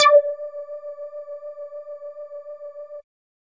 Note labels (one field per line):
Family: bass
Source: synthesizer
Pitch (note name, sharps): D5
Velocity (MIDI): 100